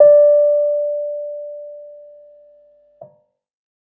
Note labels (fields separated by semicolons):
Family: keyboard; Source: electronic; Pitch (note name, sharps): D5; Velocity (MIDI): 50